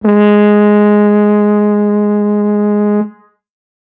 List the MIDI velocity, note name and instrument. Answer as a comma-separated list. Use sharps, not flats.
127, G#3, acoustic brass instrument